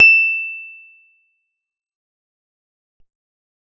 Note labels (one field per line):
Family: guitar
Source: acoustic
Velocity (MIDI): 127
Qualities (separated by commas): bright, fast decay